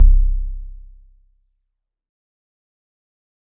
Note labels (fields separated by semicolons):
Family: guitar; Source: synthesizer; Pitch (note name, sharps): C1; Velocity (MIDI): 100; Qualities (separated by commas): dark, fast decay